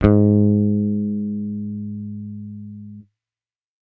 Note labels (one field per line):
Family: bass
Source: electronic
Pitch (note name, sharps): G#2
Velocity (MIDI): 100